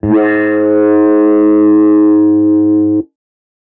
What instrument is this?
electronic guitar